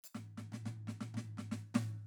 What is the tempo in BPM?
116 BPM